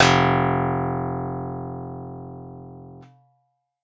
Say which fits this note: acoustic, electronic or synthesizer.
synthesizer